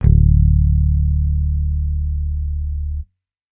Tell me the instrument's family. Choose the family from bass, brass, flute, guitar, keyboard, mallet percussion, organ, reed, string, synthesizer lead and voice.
bass